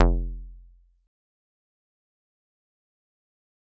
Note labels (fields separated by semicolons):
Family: mallet percussion; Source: acoustic; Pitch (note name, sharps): F1; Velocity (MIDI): 50; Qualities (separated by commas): fast decay, percussive